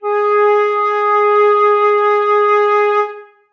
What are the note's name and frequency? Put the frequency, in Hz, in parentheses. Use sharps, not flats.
G#4 (415.3 Hz)